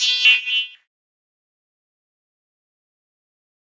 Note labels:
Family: keyboard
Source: electronic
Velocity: 127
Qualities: distorted, fast decay, non-linear envelope

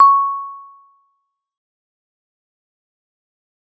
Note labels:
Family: mallet percussion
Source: acoustic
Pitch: C#6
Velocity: 75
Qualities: fast decay, percussive

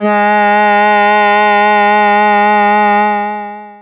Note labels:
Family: voice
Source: synthesizer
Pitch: G#3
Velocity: 75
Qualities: distorted, long release

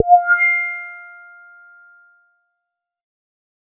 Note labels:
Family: bass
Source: synthesizer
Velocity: 75

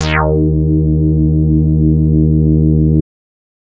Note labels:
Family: bass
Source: synthesizer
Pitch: D#2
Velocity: 25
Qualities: distorted

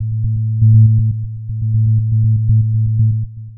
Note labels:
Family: synthesizer lead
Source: synthesizer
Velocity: 100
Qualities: dark, long release, tempo-synced

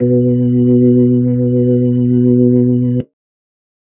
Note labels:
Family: organ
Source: electronic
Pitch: B2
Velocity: 127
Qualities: dark

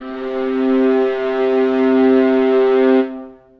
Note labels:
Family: string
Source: acoustic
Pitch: C3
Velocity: 50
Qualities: long release, reverb

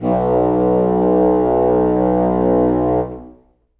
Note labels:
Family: reed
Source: acoustic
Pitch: B1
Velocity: 50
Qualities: reverb

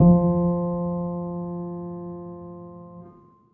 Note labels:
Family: keyboard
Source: acoustic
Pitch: F3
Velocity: 25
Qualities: reverb

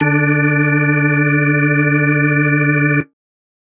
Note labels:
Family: organ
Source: electronic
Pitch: D3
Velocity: 100

